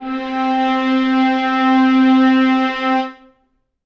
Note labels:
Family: string; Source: acoustic; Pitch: C4; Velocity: 25; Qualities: reverb

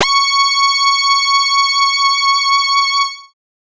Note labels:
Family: bass; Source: synthesizer; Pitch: C#6; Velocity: 25; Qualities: bright, distorted, multiphonic

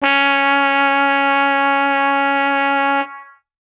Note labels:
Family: brass; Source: acoustic; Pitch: C#4; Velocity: 100

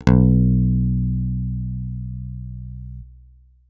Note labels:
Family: guitar; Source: electronic; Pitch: B1; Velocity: 127

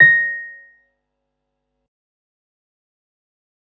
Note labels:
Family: keyboard; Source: electronic; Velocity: 25; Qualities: fast decay, percussive

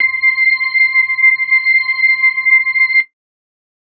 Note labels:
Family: organ; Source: electronic; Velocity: 100

